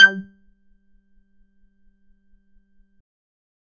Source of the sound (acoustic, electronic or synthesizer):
synthesizer